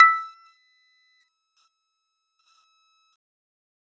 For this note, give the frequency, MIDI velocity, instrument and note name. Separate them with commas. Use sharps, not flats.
1319 Hz, 75, acoustic mallet percussion instrument, E6